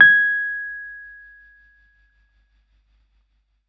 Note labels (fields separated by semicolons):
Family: keyboard; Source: electronic; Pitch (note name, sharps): G#6; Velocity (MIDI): 75